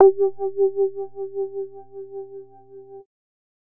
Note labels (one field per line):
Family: bass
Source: synthesizer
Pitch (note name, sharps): G4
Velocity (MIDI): 50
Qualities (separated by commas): dark, distorted